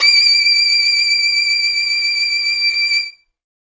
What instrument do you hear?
acoustic string instrument